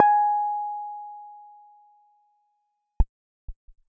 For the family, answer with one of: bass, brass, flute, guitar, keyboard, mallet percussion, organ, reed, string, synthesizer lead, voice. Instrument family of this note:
keyboard